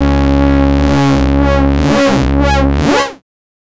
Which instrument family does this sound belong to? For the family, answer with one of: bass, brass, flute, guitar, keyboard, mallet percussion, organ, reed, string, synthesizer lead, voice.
bass